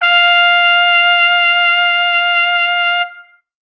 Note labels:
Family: brass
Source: acoustic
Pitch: F5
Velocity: 75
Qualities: distorted

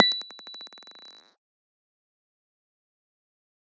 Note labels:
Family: guitar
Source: electronic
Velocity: 127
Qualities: fast decay, percussive

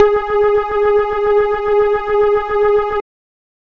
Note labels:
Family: bass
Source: synthesizer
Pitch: G#4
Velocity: 127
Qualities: dark

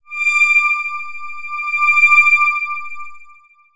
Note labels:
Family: synthesizer lead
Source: synthesizer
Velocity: 75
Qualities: long release, non-linear envelope

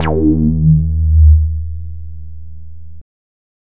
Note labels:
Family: bass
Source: synthesizer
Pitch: D#2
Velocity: 50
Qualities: distorted

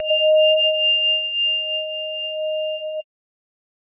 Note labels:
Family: mallet percussion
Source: synthesizer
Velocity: 127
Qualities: bright, multiphonic, non-linear envelope

